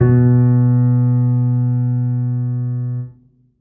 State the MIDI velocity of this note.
50